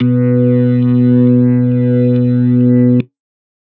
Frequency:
123.5 Hz